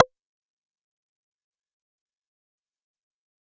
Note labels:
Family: bass; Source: synthesizer; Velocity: 50; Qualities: distorted, fast decay, percussive

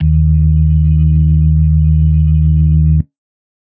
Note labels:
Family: organ; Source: electronic; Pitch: D#2; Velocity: 75; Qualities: dark

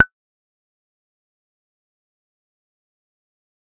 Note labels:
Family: bass; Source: synthesizer; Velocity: 100; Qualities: fast decay, percussive

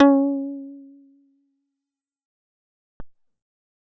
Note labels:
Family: bass; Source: synthesizer; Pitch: C#4; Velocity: 127; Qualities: fast decay

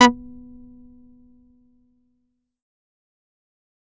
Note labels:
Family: bass; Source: synthesizer; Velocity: 50; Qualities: distorted, fast decay, percussive

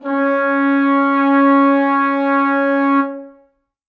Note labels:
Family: brass; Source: acoustic; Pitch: C#4; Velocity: 75; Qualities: reverb

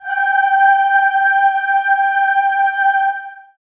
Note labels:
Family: voice; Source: acoustic; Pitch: G5; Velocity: 75; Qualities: long release, reverb

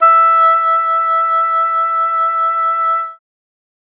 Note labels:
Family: reed; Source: acoustic; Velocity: 100; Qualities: bright

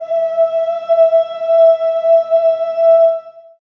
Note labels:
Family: voice; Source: acoustic; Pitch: E5; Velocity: 127; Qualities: long release, reverb

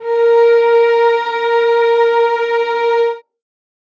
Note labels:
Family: string; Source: acoustic; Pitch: A#4; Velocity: 25; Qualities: reverb

